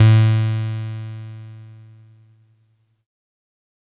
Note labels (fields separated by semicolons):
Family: keyboard; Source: electronic; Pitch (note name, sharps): A2; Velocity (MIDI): 50; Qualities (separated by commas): bright, distorted